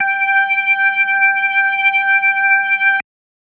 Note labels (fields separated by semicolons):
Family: organ; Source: electronic; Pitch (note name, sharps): G5; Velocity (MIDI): 127; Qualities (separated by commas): distorted